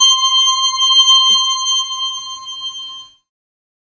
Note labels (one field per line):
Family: keyboard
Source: synthesizer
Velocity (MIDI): 100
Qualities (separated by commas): bright